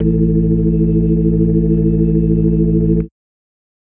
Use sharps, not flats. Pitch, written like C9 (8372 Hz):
A1 (55 Hz)